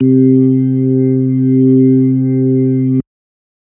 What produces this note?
electronic organ